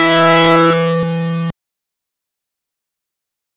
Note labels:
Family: bass; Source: synthesizer; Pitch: E3; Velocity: 127; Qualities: bright, distorted, fast decay

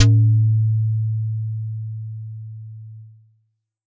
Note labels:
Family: bass; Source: synthesizer; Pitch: A2; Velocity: 50; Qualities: distorted

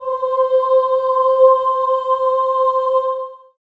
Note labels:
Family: voice; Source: acoustic; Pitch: C5; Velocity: 25; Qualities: reverb

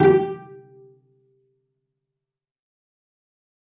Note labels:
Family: string; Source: acoustic; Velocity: 127; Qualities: fast decay, percussive, reverb

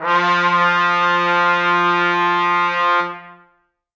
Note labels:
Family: brass; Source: acoustic; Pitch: F3; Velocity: 127; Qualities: reverb

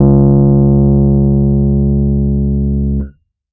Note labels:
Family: keyboard; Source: electronic; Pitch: C#2; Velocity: 75; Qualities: dark, distorted

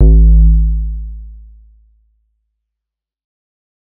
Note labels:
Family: bass; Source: synthesizer; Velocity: 127; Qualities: dark

